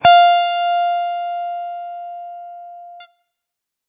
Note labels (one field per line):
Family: guitar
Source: electronic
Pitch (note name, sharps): F5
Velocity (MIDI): 50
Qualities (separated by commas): distorted